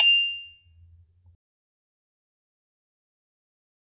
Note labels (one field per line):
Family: mallet percussion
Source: acoustic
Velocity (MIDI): 127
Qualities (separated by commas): fast decay, percussive, reverb